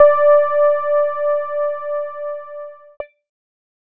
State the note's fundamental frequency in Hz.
587.3 Hz